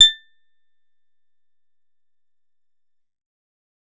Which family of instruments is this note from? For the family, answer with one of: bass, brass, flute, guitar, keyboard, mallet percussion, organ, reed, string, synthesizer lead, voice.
bass